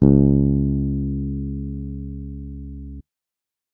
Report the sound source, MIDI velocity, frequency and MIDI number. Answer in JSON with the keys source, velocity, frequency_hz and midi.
{"source": "electronic", "velocity": 100, "frequency_hz": 69.3, "midi": 37}